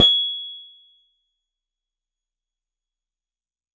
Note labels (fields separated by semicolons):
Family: keyboard; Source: electronic; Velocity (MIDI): 75; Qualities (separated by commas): fast decay, percussive